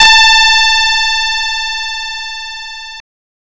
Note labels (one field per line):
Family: guitar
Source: synthesizer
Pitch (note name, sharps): A5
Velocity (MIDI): 100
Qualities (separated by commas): bright, distorted